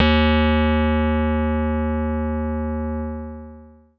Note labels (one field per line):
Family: keyboard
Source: electronic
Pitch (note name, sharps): D#2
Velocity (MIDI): 127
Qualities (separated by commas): distorted, long release